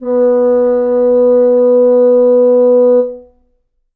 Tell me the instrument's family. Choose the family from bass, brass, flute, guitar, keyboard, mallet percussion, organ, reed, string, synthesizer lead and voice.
reed